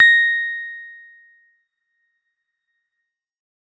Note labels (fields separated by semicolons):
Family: keyboard; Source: electronic; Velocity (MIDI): 75